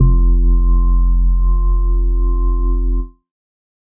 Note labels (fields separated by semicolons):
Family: organ; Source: electronic; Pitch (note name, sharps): F1; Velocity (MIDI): 25; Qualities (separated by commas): dark